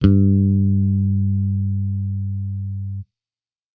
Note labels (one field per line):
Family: bass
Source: electronic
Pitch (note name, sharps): G2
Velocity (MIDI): 100